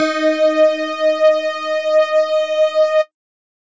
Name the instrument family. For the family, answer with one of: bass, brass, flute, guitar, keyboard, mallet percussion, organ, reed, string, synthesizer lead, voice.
mallet percussion